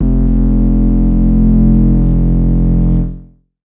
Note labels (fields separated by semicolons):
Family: synthesizer lead; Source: synthesizer; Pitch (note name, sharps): F1; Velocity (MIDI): 127; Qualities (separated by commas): distorted, multiphonic, non-linear envelope